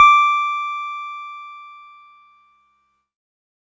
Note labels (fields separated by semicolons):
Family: keyboard; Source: electronic; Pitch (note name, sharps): D6; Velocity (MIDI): 25